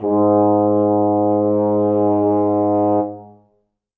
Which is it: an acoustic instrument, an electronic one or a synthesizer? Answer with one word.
acoustic